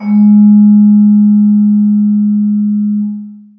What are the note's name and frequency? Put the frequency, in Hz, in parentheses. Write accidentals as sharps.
G#3 (207.7 Hz)